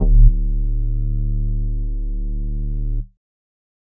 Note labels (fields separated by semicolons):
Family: flute; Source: synthesizer; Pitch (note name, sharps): D1; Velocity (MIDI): 50